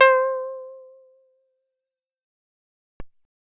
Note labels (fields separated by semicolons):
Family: bass; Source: synthesizer; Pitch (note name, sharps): C5; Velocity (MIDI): 75; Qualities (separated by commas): fast decay